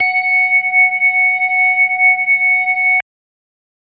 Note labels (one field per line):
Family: organ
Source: electronic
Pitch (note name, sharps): F#5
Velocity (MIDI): 25